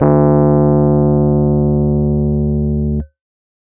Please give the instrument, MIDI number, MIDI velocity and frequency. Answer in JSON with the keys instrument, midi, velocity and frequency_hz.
{"instrument": "electronic keyboard", "midi": 38, "velocity": 75, "frequency_hz": 73.42}